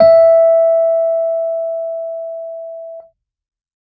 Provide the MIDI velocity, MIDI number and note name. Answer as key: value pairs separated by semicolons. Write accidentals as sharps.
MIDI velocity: 100; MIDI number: 76; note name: E5